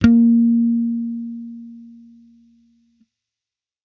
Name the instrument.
electronic bass